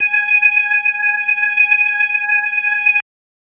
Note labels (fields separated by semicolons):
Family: organ; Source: electronic; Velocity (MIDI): 25